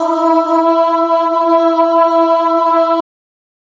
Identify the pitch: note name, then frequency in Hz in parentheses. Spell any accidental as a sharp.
E4 (329.6 Hz)